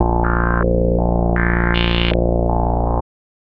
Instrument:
synthesizer bass